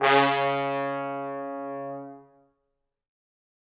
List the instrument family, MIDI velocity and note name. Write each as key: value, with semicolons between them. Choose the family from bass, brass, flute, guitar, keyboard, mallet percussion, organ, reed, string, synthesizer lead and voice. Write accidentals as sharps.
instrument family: brass; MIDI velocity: 50; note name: C#3